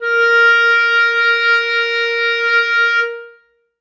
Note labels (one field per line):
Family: reed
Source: acoustic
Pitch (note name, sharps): A#4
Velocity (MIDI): 127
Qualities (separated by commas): reverb